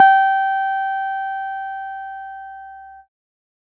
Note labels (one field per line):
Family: keyboard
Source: electronic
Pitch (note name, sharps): G5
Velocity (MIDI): 75